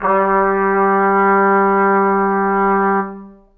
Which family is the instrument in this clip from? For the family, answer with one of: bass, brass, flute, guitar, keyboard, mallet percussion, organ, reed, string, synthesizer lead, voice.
brass